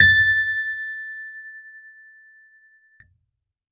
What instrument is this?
electronic keyboard